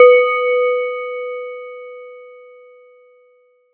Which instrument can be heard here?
acoustic mallet percussion instrument